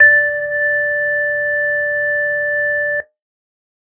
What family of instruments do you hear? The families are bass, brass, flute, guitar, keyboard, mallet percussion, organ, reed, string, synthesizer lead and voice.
organ